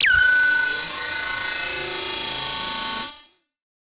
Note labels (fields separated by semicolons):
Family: synthesizer lead; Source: synthesizer; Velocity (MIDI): 25; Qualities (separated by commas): bright, distorted, multiphonic, non-linear envelope